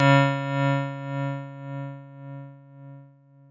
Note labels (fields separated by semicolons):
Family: keyboard; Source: electronic; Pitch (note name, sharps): C#3; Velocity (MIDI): 127